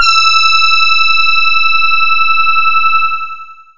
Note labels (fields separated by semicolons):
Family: voice; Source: synthesizer; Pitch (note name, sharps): E6; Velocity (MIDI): 50; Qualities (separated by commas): bright, long release